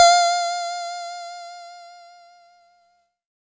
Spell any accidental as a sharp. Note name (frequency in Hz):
F5 (698.5 Hz)